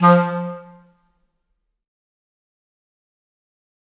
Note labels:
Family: reed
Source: acoustic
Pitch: F3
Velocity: 127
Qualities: fast decay, reverb

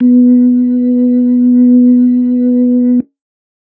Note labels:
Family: organ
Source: electronic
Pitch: B3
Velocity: 100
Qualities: dark

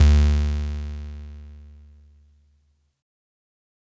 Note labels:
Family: keyboard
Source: electronic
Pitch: D2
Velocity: 127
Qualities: bright, distorted

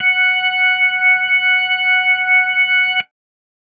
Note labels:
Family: organ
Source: electronic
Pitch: F#5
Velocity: 127

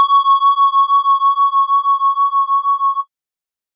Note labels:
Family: organ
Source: electronic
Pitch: C#6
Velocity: 127

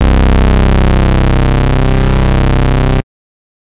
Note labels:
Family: bass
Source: synthesizer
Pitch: C1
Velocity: 25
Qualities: bright, distorted

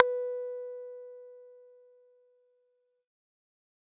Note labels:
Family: bass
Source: synthesizer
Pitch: B4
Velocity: 75

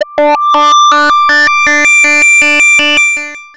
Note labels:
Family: bass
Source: synthesizer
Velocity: 100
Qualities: bright, distorted, long release, multiphonic, tempo-synced

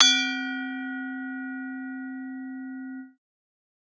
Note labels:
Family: mallet percussion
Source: acoustic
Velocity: 127

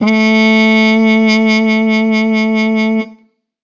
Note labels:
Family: brass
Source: acoustic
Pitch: A3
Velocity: 75

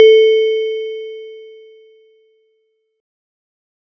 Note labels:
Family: mallet percussion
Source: acoustic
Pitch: A4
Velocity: 25

